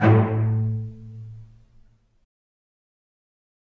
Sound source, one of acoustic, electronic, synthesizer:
acoustic